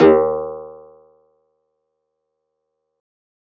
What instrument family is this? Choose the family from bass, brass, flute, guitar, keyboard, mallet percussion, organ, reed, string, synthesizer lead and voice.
guitar